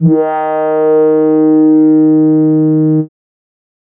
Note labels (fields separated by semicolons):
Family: keyboard; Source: synthesizer; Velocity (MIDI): 50